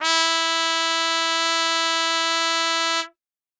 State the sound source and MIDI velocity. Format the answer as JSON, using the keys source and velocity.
{"source": "acoustic", "velocity": 127}